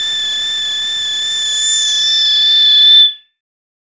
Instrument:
synthesizer bass